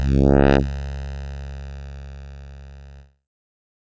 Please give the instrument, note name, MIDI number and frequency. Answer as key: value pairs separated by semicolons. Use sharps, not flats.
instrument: synthesizer keyboard; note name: C#2; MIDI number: 37; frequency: 69.3 Hz